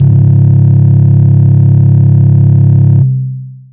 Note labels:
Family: guitar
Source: electronic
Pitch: C#1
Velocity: 25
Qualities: bright, distorted, long release

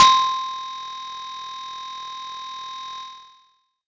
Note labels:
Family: mallet percussion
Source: acoustic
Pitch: C6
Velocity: 100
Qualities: distorted

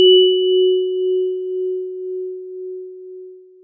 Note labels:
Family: mallet percussion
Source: acoustic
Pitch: F#4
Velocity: 75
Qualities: long release

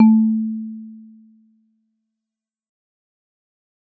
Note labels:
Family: mallet percussion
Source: acoustic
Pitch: A3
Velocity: 50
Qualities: fast decay

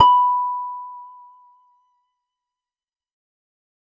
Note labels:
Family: guitar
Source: acoustic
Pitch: B5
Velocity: 50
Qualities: fast decay

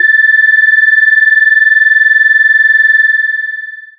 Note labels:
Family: bass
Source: synthesizer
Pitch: A6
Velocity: 75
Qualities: long release

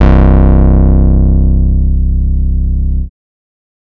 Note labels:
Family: bass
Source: synthesizer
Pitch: C1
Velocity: 127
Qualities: distorted

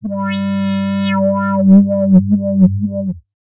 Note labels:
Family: bass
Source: synthesizer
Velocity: 75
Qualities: distorted, non-linear envelope

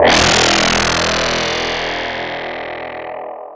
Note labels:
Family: mallet percussion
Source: electronic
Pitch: E1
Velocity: 100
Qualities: bright, distorted, long release, non-linear envelope

